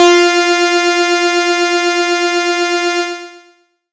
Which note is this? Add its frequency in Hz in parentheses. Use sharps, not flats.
F4 (349.2 Hz)